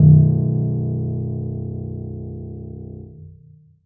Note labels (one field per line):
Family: keyboard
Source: acoustic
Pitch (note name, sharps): B0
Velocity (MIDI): 50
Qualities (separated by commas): dark, long release, reverb